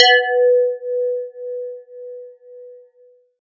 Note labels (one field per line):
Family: guitar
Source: synthesizer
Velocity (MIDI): 127